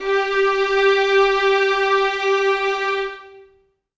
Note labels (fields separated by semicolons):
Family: string; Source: acoustic; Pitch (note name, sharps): G4; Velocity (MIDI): 50; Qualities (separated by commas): reverb